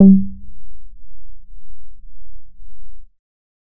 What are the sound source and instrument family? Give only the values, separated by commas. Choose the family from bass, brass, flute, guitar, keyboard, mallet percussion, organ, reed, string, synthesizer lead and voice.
synthesizer, bass